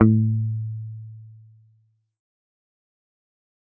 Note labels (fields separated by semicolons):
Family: guitar; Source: electronic; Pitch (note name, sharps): A2; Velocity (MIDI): 25; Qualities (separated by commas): fast decay